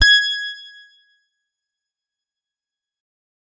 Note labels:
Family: guitar; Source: electronic; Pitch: G#6; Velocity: 100; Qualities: bright, fast decay

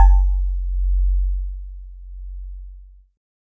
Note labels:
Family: keyboard; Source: electronic; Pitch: F#1; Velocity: 127; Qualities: multiphonic

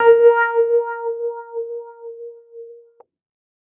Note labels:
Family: keyboard; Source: electronic; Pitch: A#4; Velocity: 100

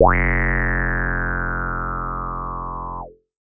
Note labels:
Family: bass; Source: synthesizer; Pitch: F1; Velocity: 100

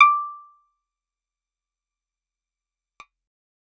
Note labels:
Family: guitar; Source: acoustic; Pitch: D6; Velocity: 127; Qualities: fast decay, percussive

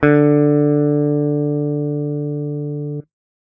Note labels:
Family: guitar; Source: electronic; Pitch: D3; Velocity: 127

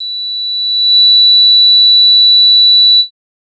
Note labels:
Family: bass; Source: synthesizer; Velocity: 75

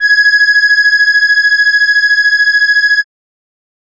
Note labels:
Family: keyboard; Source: acoustic; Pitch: G#6; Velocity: 50; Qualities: bright

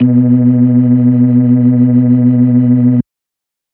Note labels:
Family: organ; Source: electronic; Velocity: 75; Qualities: dark

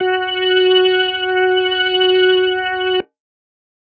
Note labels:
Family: organ; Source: electronic; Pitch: F#4; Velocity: 75; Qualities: distorted

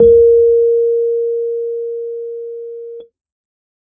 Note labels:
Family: keyboard; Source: electronic; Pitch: A#4; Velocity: 50

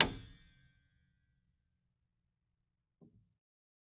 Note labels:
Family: keyboard; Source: acoustic; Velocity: 127; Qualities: fast decay, percussive

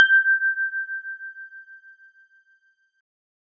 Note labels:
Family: keyboard; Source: electronic; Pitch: G6; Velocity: 75

